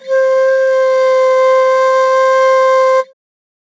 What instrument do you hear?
acoustic flute